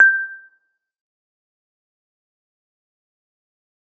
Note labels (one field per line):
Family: mallet percussion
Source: acoustic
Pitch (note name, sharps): G6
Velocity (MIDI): 50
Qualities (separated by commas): fast decay, percussive, reverb